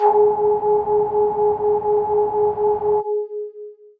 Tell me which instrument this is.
synthesizer voice